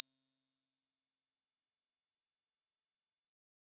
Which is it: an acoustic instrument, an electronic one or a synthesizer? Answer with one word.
acoustic